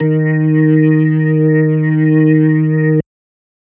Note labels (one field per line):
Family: organ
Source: electronic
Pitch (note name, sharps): D#3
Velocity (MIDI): 100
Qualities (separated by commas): distorted